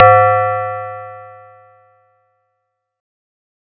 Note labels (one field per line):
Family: mallet percussion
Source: acoustic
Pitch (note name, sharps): G#2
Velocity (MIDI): 75